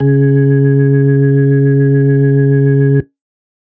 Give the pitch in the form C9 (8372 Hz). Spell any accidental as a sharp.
C#3 (138.6 Hz)